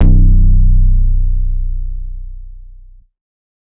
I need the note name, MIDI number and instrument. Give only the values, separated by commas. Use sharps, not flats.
B0, 23, synthesizer bass